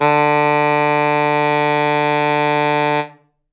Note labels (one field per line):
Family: reed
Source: acoustic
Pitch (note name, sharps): D3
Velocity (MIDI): 127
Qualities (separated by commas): reverb